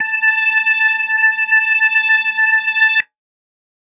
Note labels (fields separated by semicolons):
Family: organ; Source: electronic; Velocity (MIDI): 75